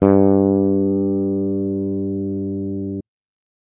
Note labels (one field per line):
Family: bass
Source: electronic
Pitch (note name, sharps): G2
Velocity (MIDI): 127